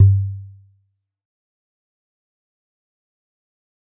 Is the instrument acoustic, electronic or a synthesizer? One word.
acoustic